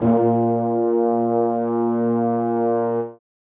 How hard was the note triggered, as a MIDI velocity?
50